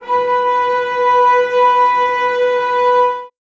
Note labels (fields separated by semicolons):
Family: string; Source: acoustic; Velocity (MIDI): 25; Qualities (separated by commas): reverb